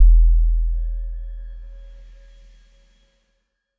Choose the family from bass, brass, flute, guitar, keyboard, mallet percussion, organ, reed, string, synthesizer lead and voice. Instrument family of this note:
mallet percussion